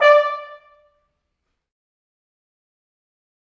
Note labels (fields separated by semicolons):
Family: brass; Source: acoustic; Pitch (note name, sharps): D5; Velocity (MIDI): 100; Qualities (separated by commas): fast decay, percussive, reverb